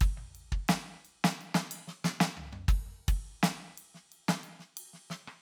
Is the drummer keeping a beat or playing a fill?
beat